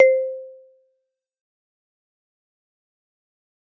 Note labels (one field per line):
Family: mallet percussion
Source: acoustic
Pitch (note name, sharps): C5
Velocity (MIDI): 127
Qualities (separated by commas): fast decay, percussive